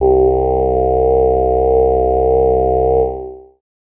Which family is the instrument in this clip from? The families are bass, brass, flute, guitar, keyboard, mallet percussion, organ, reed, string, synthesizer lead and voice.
voice